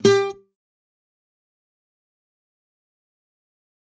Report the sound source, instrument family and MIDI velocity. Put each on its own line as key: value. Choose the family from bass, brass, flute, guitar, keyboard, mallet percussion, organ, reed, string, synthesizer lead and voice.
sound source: acoustic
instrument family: guitar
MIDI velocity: 127